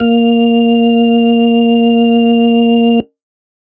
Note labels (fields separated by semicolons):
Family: organ; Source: electronic; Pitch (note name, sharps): A#3; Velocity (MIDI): 100